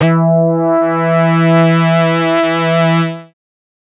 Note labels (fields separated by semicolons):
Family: bass; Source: synthesizer; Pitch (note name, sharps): E3; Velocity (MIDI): 100; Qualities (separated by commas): distorted, multiphonic